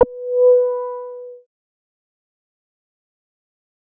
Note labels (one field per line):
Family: bass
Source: synthesizer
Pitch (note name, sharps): B4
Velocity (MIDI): 25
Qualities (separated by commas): distorted, fast decay